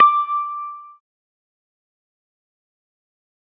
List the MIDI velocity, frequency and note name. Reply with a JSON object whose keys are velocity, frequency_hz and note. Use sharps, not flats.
{"velocity": 127, "frequency_hz": 1175, "note": "D6"}